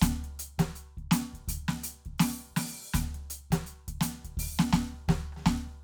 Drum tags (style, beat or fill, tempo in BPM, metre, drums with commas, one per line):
New Orleans funk
beat
82 BPM
4/4
closed hi-hat, open hi-hat, hi-hat pedal, snare, cross-stick, kick